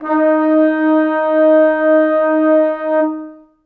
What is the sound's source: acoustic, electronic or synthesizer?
acoustic